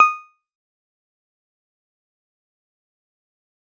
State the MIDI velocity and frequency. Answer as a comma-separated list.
25, 1245 Hz